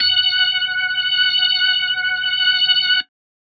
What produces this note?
electronic organ